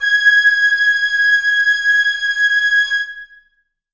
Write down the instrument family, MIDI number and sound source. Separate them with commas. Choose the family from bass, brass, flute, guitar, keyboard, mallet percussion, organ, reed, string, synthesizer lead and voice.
reed, 92, acoustic